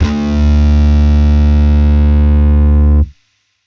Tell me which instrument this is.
electronic bass